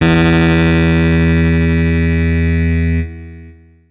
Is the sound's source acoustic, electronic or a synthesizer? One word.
electronic